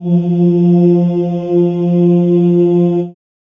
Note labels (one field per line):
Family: voice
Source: acoustic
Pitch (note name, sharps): F3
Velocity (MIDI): 25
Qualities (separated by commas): dark, reverb